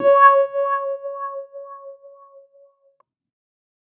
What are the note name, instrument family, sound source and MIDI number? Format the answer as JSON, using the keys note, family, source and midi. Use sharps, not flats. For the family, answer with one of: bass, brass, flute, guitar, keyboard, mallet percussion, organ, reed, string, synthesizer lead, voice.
{"note": "C#5", "family": "keyboard", "source": "electronic", "midi": 73}